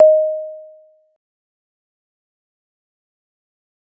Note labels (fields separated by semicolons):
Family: mallet percussion; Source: acoustic; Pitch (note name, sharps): D#5; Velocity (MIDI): 25; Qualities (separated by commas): fast decay, percussive